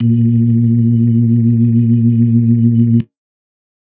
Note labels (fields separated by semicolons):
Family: organ; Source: electronic; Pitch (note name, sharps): A#2; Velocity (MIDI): 50; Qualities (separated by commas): reverb